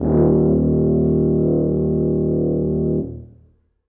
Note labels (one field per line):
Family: brass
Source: acoustic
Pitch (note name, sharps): D#1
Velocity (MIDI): 75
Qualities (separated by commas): reverb